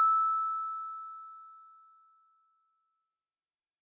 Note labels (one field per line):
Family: mallet percussion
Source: acoustic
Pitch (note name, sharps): E6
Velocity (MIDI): 100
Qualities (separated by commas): bright